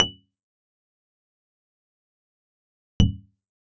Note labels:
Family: guitar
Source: acoustic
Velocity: 75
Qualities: percussive

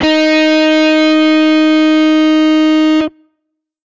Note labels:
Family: guitar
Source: electronic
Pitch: D#4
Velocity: 100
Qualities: bright, distorted

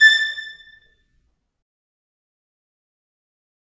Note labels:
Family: string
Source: acoustic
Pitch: A6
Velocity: 50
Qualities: bright, fast decay, percussive, reverb

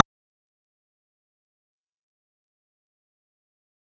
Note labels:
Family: bass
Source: synthesizer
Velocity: 100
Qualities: percussive

